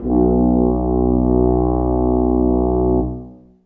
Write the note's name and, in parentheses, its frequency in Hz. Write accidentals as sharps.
B1 (61.74 Hz)